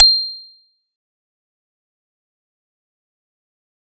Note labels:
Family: mallet percussion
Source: acoustic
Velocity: 50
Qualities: bright, fast decay, percussive

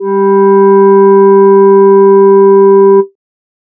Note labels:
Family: voice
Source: synthesizer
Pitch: G3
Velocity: 100

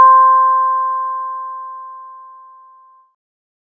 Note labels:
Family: bass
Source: synthesizer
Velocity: 25

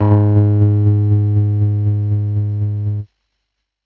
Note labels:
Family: keyboard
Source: electronic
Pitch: G#2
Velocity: 75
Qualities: distorted, tempo-synced

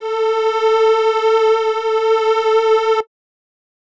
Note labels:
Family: reed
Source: acoustic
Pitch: A4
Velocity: 100

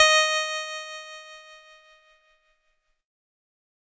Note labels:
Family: keyboard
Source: electronic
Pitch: D#5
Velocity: 50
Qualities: bright, distorted

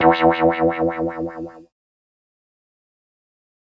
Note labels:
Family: keyboard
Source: synthesizer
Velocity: 25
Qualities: distorted, fast decay

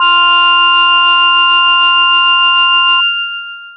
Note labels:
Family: mallet percussion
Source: electronic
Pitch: F4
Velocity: 127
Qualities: bright, long release

